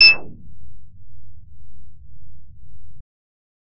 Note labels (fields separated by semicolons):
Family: bass; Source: synthesizer; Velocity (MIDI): 127; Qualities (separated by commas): bright, distorted